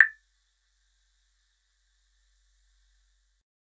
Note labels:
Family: bass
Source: synthesizer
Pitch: A6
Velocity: 127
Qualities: percussive

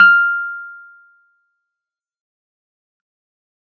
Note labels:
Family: keyboard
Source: electronic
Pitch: F6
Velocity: 100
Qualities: fast decay

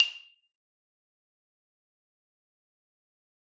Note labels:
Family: mallet percussion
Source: acoustic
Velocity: 50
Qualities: fast decay, percussive, reverb

